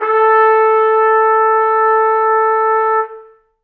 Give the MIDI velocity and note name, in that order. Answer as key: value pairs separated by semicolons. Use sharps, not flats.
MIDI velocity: 25; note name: A4